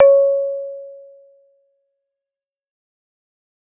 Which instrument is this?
electronic keyboard